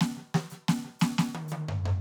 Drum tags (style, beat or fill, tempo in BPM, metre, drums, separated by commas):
rock, fill, 115 BPM, 4/4, hi-hat pedal, snare, high tom, floor tom